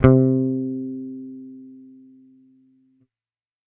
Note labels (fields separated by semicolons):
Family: bass; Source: electronic; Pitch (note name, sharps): C3; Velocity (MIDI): 100